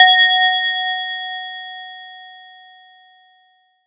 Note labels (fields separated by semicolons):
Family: mallet percussion; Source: acoustic; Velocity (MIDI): 127; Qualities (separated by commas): bright, multiphonic